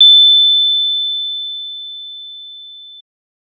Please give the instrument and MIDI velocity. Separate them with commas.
synthesizer bass, 75